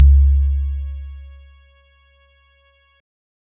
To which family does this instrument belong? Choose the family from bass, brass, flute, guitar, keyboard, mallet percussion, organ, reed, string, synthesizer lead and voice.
keyboard